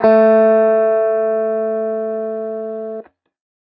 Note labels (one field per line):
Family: guitar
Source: electronic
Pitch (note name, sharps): A3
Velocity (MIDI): 25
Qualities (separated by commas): distorted